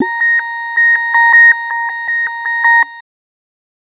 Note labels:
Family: bass; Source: synthesizer; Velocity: 50; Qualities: tempo-synced

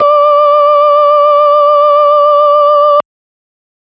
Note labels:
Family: organ; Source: electronic; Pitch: D5; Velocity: 25

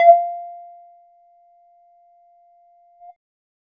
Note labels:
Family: bass; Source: synthesizer; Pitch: F5; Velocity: 25; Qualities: distorted, percussive

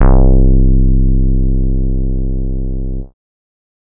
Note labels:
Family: bass; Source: synthesizer; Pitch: C1; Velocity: 50; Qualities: dark

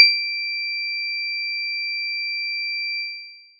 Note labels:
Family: mallet percussion; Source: acoustic; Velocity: 75

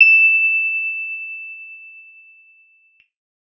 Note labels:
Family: guitar; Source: electronic; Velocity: 100; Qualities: bright, reverb

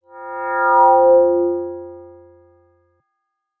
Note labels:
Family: mallet percussion; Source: electronic; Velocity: 50; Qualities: bright

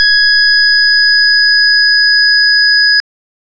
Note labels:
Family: organ; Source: electronic; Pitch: G#6; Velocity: 50; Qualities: bright

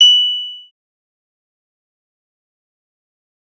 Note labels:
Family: bass; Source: synthesizer; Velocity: 100; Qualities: fast decay, percussive

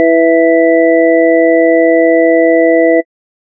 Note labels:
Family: organ; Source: electronic; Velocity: 127

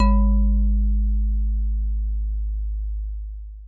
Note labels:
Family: mallet percussion; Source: acoustic; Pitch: G#1; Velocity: 100; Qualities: long release

